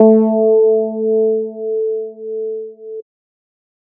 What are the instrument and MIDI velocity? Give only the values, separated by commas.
synthesizer bass, 50